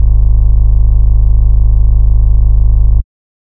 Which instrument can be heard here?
synthesizer bass